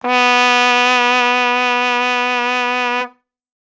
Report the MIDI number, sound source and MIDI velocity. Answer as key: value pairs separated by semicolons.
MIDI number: 59; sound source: acoustic; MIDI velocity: 127